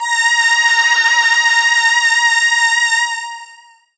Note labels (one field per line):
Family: voice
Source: synthesizer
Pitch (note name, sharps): A#5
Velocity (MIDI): 100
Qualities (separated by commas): bright, distorted, long release